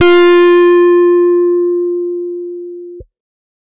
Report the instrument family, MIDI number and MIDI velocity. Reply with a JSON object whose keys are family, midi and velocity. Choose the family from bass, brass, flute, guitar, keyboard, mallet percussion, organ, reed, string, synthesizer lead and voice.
{"family": "guitar", "midi": 65, "velocity": 50}